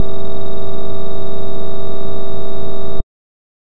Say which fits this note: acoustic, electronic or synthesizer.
synthesizer